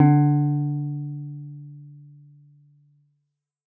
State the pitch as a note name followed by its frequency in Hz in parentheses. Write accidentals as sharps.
D3 (146.8 Hz)